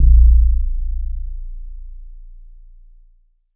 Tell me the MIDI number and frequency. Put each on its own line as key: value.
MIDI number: 22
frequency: 29.14 Hz